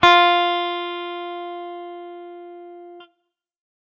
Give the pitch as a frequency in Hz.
349.2 Hz